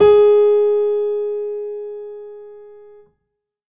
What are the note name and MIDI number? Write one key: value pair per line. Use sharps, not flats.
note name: G#4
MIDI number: 68